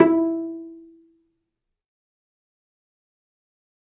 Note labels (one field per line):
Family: string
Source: acoustic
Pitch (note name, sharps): E4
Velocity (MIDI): 127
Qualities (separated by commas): fast decay, reverb